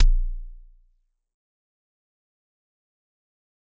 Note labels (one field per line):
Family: mallet percussion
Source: acoustic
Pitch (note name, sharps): A#0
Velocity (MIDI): 75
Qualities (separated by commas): fast decay, percussive